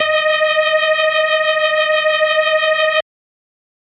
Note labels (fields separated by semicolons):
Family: organ; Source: electronic; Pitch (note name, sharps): D#5; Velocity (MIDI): 50